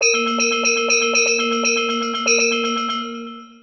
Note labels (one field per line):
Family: mallet percussion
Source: synthesizer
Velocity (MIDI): 75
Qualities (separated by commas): long release, multiphonic, tempo-synced